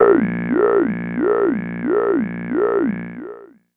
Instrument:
synthesizer voice